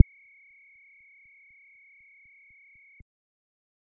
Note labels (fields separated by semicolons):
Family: bass; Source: synthesizer; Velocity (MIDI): 50; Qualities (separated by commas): dark, percussive